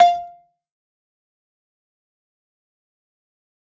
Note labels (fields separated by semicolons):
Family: mallet percussion; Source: acoustic; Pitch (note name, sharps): F5; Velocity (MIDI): 50; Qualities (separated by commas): distorted, fast decay, percussive, reverb